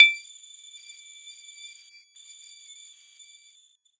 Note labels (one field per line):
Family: mallet percussion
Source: acoustic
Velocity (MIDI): 100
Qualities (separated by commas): multiphonic, percussive